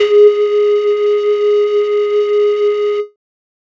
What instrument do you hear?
synthesizer flute